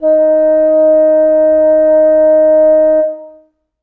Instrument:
acoustic reed instrument